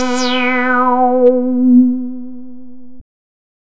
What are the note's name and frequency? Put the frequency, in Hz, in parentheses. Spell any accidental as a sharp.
B3 (246.9 Hz)